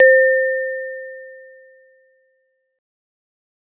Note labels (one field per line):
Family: mallet percussion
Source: acoustic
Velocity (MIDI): 100